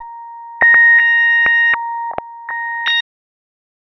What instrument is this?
synthesizer bass